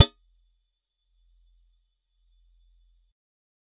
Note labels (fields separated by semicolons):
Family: guitar; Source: acoustic; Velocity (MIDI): 50; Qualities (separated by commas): percussive